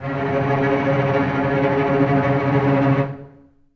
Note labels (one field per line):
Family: string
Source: acoustic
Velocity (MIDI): 50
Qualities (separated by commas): non-linear envelope, reverb